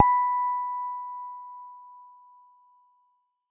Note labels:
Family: guitar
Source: electronic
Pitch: B5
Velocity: 75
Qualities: reverb

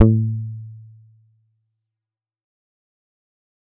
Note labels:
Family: bass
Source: synthesizer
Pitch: A2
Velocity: 50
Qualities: dark, distorted, fast decay

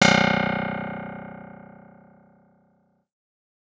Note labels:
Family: guitar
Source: acoustic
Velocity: 75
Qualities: bright

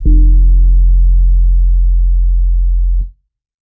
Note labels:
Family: keyboard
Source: electronic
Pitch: F1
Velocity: 25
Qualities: dark

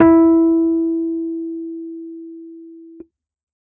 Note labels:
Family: keyboard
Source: electronic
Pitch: E4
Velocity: 100

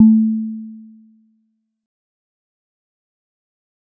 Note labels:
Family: mallet percussion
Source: acoustic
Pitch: A3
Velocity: 25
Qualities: dark, fast decay

